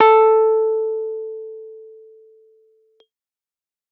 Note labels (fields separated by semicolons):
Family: keyboard; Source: electronic; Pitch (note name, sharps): A4; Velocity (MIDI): 127